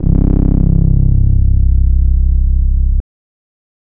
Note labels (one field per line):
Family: bass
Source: synthesizer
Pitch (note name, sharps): C1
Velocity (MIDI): 75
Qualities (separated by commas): distorted, non-linear envelope